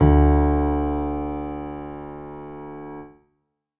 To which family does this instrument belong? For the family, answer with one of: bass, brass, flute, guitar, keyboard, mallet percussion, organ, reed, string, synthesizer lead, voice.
keyboard